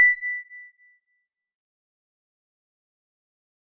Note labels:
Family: mallet percussion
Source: acoustic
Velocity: 75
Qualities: fast decay

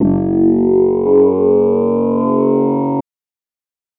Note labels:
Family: voice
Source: synthesizer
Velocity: 127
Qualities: distorted

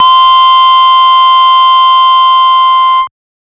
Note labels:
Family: bass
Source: synthesizer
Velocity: 50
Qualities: bright, distorted, multiphonic

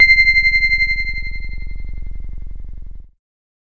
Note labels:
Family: keyboard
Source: electronic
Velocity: 100

